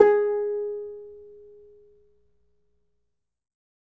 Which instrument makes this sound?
acoustic guitar